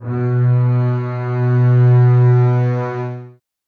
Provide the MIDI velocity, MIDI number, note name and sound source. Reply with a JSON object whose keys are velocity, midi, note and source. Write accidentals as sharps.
{"velocity": 50, "midi": 47, "note": "B2", "source": "acoustic"}